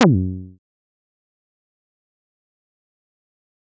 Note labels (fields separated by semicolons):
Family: bass; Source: synthesizer; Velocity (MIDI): 127; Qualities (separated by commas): distorted, fast decay, percussive